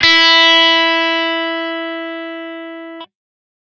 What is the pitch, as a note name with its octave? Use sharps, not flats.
E4